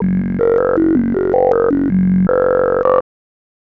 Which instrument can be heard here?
synthesizer bass